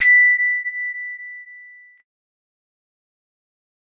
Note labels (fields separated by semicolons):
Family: mallet percussion; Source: acoustic; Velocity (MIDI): 25; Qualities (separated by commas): bright, fast decay, non-linear envelope